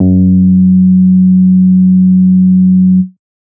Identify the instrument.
synthesizer bass